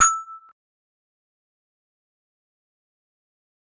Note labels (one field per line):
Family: mallet percussion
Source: acoustic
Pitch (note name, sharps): E6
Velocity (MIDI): 25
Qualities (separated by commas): fast decay, percussive